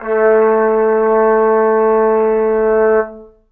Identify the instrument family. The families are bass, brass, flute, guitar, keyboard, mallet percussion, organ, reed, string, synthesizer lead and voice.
brass